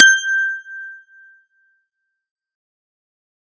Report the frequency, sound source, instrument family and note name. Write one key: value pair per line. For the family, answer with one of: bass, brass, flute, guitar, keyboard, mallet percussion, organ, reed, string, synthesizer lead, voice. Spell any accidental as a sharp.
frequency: 1568 Hz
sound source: synthesizer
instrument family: guitar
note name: G6